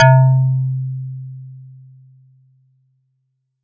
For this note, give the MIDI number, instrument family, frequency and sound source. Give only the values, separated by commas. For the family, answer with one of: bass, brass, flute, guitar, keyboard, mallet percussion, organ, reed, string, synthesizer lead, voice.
48, mallet percussion, 130.8 Hz, acoustic